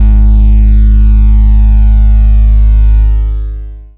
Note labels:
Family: bass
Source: synthesizer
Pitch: G#1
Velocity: 127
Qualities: bright, distorted, long release

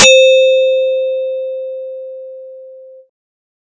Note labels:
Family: bass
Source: synthesizer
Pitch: C5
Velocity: 127

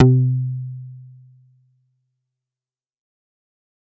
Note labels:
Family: bass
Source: synthesizer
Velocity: 100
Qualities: distorted, fast decay

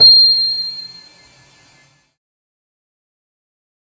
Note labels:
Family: keyboard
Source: electronic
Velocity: 127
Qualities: bright, fast decay

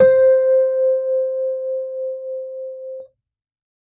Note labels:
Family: keyboard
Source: electronic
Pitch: C5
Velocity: 100

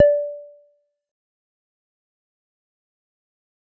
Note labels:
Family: bass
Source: synthesizer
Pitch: D5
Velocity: 25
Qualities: fast decay, percussive

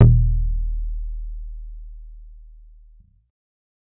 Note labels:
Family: bass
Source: synthesizer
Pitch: D#1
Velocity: 100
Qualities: dark

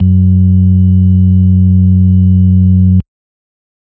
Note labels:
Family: organ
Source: electronic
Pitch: F#2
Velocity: 127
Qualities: dark

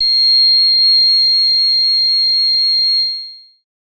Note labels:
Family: bass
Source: synthesizer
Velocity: 25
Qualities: bright, distorted, long release

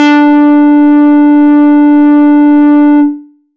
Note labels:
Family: bass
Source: synthesizer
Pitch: D4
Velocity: 127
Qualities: distorted, tempo-synced

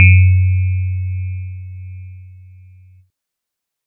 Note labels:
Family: keyboard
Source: electronic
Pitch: F#2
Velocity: 127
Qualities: bright, distorted

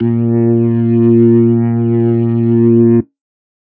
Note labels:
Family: organ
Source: electronic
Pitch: A#2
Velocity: 25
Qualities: distorted

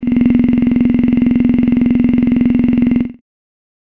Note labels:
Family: voice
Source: synthesizer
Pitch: F0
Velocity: 25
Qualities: bright

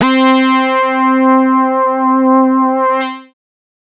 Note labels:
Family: bass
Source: synthesizer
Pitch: C4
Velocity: 50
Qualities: distorted, multiphonic

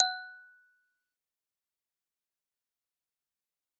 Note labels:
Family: mallet percussion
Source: acoustic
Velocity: 127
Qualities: fast decay, percussive

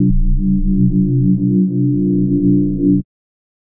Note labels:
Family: mallet percussion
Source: electronic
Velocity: 50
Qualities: multiphonic, non-linear envelope

